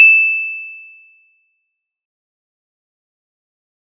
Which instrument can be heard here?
acoustic mallet percussion instrument